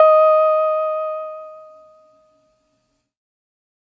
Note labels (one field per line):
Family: keyboard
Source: electronic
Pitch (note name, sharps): D#5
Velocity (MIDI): 75